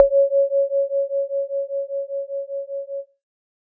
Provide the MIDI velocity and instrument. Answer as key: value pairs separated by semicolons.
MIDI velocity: 25; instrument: synthesizer lead